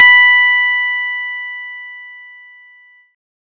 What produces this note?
synthesizer bass